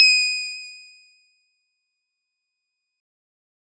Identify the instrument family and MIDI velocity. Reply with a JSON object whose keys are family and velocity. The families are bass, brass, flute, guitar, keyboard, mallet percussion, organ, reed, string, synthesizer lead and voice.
{"family": "guitar", "velocity": 75}